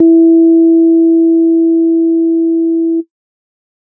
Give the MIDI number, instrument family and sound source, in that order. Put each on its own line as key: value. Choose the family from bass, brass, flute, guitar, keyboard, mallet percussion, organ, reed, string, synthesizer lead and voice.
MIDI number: 64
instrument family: organ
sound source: electronic